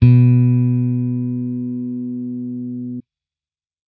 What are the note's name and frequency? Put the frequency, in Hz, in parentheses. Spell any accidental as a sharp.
B2 (123.5 Hz)